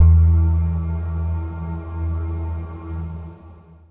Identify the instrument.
electronic guitar